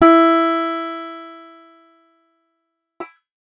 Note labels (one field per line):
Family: guitar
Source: acoustic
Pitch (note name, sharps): E4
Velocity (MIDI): 50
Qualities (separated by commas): bright, distorted